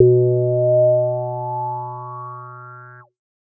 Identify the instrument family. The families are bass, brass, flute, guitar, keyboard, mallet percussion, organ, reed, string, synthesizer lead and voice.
bass